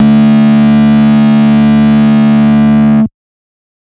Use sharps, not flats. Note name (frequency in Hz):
D2 (73.42 Hz)